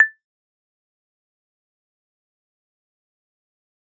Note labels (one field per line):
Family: mallet percussion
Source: acoustic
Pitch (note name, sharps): A6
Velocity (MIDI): 75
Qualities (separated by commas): dark, fast decay, percussive, reverb